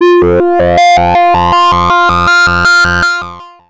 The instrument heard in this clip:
synthesizer bass